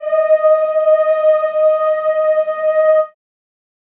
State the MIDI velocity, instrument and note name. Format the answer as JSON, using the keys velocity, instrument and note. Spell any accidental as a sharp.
{"velocity": 50, "instrument": "acoustic voice", "note": "D#5"}